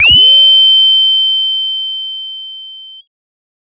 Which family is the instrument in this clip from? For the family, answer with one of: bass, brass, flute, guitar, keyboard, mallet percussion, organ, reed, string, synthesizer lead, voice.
bass